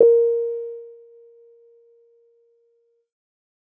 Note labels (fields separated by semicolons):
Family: keyboard; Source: electronic; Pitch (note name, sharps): A#4; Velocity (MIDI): 50; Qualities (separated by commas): dark